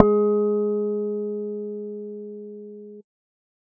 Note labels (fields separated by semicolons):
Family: bass; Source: synthesizer; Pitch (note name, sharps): G#3; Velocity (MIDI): 127